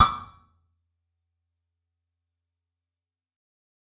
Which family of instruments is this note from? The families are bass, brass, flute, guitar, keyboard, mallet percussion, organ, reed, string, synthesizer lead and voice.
guitar